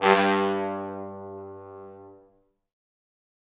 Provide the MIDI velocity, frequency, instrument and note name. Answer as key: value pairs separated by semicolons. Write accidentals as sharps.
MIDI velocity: 100; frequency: 98 Hz; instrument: acoustic brass instrument; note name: G2